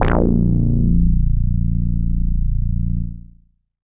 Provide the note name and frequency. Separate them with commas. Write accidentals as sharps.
A#0, 29.14 Hz